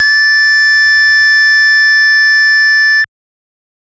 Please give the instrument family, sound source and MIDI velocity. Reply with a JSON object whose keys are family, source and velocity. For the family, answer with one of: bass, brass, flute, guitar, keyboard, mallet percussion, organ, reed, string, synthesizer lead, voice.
{"family": "bass", "source": "synthesizer", "velocity": 127}